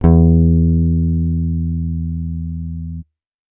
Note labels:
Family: bass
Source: electronic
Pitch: E2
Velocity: 75

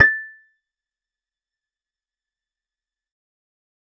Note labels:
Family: guitar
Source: acoustic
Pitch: A6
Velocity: 75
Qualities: fast decay, percussive

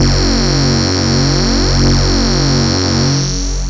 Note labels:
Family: bass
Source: synthesizer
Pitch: F#1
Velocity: 127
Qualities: bright, distorted, long release

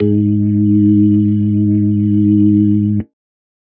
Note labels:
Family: organ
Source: electronic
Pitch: G#2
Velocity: 100

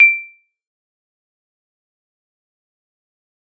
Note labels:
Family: mallet percussion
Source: acoustic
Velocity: 100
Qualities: fast decay, percussive

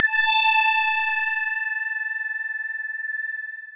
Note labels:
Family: mallet percussion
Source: electronic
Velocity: 75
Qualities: bright, distorted, long release, non-linear envelope

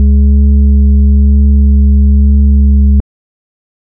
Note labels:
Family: organ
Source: electronic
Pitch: C#2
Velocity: 100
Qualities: dark

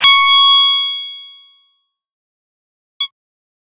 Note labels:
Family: guitar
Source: electronic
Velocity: 75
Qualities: bright, distorted, fast decay

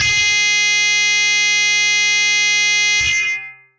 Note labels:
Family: guitar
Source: electronic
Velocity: 75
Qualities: bright, distorted, long release

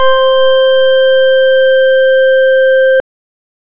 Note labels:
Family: organ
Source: electronic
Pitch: C5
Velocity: 127

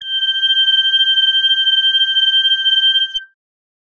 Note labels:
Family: bass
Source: synthesizer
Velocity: 127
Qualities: bright, distorted, non-linear envelope

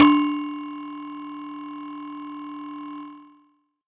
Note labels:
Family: mallet percussion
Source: acoustic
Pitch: D4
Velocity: 100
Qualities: distorted

